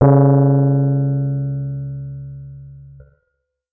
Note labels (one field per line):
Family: keyboard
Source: electronic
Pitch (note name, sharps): C#3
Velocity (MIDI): 50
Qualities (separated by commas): distorted